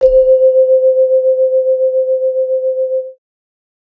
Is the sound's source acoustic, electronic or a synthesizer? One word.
acoustic